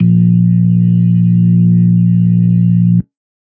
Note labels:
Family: organ; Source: electronic; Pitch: A#1; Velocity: 100; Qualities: dark

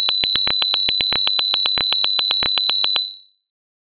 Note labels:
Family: bass; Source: synthesizer; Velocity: 75; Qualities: bright

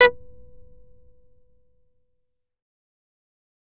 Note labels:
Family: bass; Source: synthesizer; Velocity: 100; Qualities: distorted, fast decay, percussive

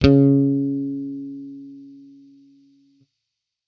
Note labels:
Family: bass; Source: electronic; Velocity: 100; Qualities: distorted

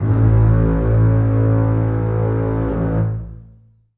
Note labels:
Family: string; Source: acoustic; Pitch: A1; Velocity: 100; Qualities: long release, reverb

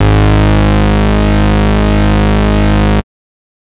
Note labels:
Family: bass; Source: synthesizer; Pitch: G#1; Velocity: 50; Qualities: bright, distorted

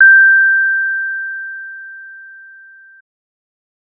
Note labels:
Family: bass; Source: synthesizer; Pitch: G6; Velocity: 75

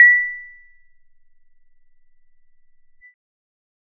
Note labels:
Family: bass; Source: synthesizer; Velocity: 75; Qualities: percussive

